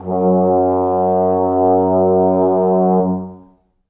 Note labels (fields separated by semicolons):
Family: brass; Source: acoustic; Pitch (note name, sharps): F#2; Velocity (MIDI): 25; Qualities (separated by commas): dark, long release, reverb